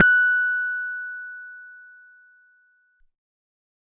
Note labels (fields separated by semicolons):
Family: keyboard; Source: electronic; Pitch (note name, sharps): F#6; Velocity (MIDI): 127